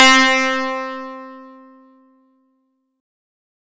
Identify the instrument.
acoustic guitar